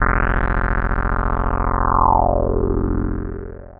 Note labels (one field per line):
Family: synthesizer lead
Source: synthesizer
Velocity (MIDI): 127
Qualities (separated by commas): long release